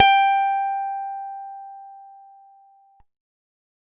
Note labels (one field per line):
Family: guitar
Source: acoustic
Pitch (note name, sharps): G5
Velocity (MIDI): 127